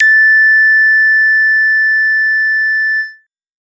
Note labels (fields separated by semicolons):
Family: bass; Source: synthesizer; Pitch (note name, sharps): A6; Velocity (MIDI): 25; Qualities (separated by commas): bright, distorted